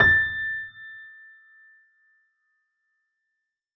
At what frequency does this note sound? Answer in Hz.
1760 Hz